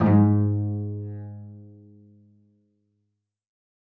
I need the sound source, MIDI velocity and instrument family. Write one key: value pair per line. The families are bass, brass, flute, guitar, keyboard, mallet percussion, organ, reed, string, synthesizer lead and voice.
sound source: acoustic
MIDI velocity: 127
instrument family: string